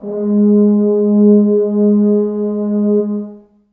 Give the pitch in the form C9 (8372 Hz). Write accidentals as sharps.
G#3 (207.7 Hz)